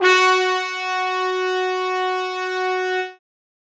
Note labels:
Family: brass; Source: acoustic; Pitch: F#4; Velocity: 127; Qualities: bright, reverb

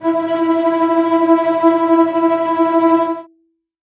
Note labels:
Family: string; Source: acoustic; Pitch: E4; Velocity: 25; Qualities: bright, non-linear envelope, reverb

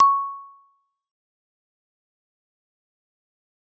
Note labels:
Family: mallet percussion; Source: acoustic; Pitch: C#6; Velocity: 75; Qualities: fast decay, percussive

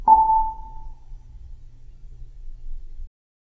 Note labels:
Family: mallet percussion; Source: acoustic; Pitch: A5; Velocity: 25; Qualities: reverb

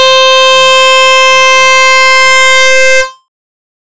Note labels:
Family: bass; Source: synthesizer; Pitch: C5; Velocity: 75; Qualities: bright, distorted

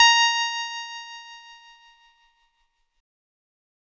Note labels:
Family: keyboard; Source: electronic; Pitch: A#5; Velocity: 25; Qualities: bright, distorted

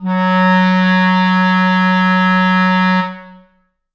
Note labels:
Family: reed; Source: acoustic; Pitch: F#3; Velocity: 127; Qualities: reverb

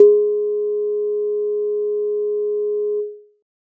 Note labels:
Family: keyboard; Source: electronic; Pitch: G#4; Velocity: 75; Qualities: dark

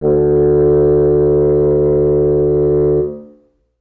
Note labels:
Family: reed; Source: acoustic; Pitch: D2; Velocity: 25; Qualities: reverb

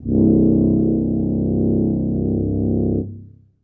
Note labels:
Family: brass; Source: acoustic; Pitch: C1; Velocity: 50; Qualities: dark, reverb

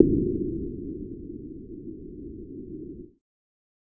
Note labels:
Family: bass; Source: synthesizer; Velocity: 50

